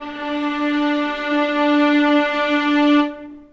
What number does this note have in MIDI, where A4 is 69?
62